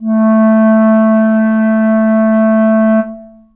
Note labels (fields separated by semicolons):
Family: reed; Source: acoustic; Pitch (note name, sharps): A3; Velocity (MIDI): 25; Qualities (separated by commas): dark, long release, reverb